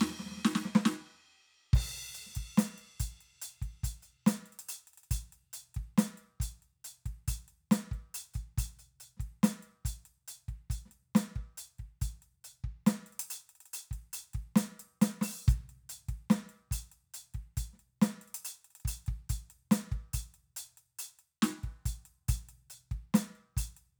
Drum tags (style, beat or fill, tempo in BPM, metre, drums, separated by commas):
hip-hop, beat, 140 BPM, 4/4, crash, closed hi-hat, open hi-hat, hi-hat pedal, snare, kick